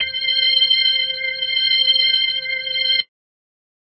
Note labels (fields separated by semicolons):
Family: organ; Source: electronic; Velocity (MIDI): 25; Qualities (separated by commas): bright